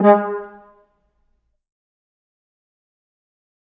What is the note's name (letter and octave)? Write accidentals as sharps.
G#3